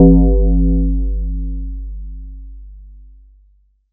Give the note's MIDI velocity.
100